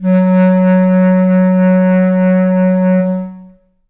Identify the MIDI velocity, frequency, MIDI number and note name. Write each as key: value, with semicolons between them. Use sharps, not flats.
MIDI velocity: 50; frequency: 185 Hz; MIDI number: 54; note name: F#3